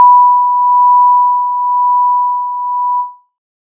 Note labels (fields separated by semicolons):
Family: synthesizer lead; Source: synthesizer; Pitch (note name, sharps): B5; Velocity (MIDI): 25